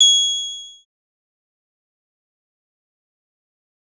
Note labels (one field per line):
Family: synthesizer lead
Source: synthesizer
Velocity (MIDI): 50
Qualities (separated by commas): bright, distorted, fast decay